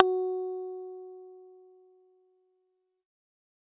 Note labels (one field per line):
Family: bass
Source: synthesizer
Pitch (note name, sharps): F#4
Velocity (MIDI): 25